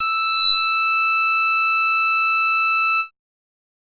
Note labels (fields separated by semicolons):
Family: bass; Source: synthesizer; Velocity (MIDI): 50; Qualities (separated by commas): bright, distorted, multiphonic